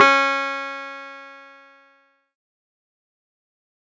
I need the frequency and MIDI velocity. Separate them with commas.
277.2 Hz, 100